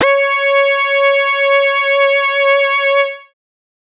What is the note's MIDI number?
73